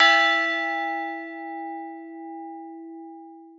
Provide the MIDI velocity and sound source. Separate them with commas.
75, acoustic